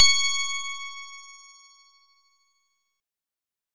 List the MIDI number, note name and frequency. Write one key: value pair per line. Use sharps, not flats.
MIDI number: 85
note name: C#6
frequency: 1109 Hz